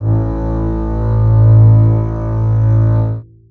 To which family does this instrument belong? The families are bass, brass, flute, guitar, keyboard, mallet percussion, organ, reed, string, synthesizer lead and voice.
string